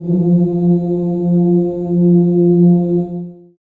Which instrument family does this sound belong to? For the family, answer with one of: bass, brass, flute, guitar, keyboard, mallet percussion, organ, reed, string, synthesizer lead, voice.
voice